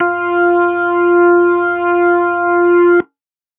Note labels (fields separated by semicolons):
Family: organ; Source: electronic; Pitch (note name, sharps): F4; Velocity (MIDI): 100